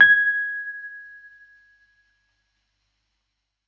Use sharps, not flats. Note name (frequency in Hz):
G#6 (1661 Hz)